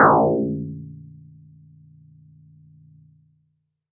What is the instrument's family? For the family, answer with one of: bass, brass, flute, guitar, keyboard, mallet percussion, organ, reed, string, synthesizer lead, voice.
mallet percussion